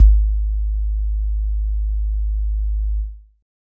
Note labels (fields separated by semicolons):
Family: keyboard; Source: electronic; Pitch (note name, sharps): G#1; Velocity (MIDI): 75; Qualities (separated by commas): dark